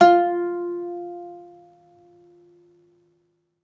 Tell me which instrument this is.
acoustic guitar